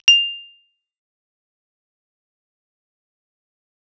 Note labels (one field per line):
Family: bass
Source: synthesizer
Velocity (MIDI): 127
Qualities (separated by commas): bright, fast decay, percussive